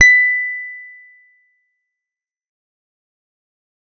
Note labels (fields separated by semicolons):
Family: guitar; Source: electronic; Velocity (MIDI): 75; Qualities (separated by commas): fast decay